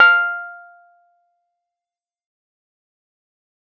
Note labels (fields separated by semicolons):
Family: keyboard; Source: electronic; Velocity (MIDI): 75; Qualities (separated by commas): fast decay, percussive